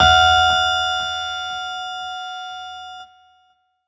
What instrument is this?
electronic keyboard